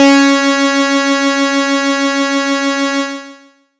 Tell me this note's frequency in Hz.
277.2 Hz